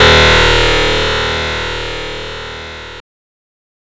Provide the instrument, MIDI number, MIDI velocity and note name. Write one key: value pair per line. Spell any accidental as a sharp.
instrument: synthesizer guitar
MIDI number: 27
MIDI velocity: 127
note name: D#1